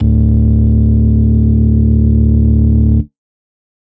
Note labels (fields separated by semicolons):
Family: organ; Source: electronic; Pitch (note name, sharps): D1; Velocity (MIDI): 50; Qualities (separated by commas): distorted